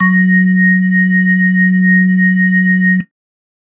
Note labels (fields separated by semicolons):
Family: organ; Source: electronic; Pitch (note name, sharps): F#3; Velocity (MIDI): 100